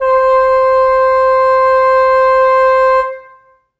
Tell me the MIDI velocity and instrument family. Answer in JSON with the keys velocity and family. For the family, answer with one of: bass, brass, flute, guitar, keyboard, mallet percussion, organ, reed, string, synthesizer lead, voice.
{"velocity": 75, "family": "reed"}